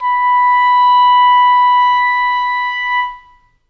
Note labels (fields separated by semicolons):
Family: reed; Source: acoustic; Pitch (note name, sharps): B5; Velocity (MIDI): 25; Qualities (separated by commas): reverb